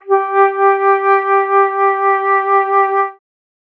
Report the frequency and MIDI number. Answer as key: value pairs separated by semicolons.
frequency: 392 Hz; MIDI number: 67